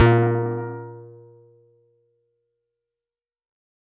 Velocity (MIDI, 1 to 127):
75